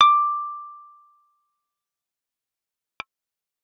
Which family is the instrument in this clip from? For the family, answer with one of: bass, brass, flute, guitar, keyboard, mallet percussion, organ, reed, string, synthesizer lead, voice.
bass